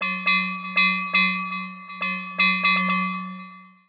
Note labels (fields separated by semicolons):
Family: mallet percussion; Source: synthesizer; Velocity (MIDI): 100; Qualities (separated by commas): long release, multiphonic, tempo-synced